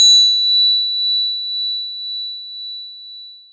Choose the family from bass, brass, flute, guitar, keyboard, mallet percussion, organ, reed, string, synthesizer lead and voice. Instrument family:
mallet percussion